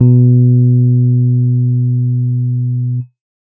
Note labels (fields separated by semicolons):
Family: keyboard; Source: electronic; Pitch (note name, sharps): B2; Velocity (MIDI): 25; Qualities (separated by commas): dark